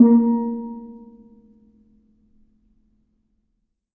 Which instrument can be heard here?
acoustic mallet percussion instrument